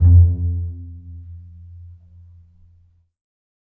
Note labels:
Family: string; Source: acoustic; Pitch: F2; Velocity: 75; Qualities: dark, reverb

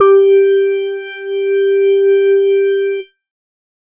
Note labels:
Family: organ; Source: electronic; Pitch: G4; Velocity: 75

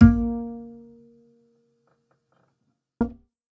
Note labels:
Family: bass; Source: acoustic; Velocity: 75; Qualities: percussive

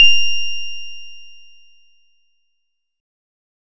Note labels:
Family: keyboard; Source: electronic; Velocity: 127; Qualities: bright

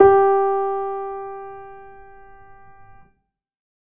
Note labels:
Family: keyboard; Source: acoustic; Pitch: G4; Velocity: 50; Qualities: reverb

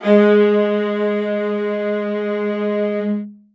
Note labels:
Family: string; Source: acoustic; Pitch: G#3; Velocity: 127; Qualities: reverb

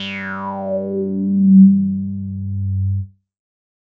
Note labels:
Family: bass; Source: synthesizer; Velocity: 25; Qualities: distorted, non-linear envelope

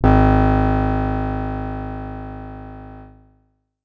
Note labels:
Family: guitar; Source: acoustic; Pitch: G#1; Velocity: 50; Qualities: bright, distorted

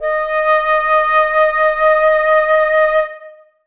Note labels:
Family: flute; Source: acoustic; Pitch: D#5; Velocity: 75; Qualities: reverb

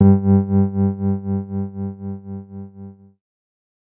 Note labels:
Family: keyboard; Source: electronic; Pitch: G2; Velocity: 25; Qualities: dark

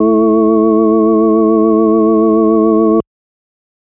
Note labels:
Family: organ; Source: electronic; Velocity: 25; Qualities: multiphonic

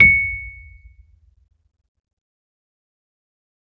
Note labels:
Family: keyboard; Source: electronic; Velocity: 100; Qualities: fast decay, percussive

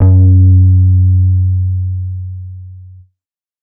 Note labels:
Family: bass; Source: synthesizer; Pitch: F#2; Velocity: 50; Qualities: distorted

